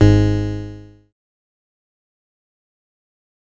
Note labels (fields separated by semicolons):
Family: bass; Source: synthesizer; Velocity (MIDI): 127; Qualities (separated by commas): bright, distorted, fast decay